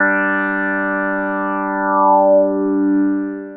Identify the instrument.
synthesizer lead